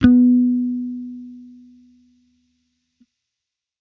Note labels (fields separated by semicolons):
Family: bass; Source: electronic; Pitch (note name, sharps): B3; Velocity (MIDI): 50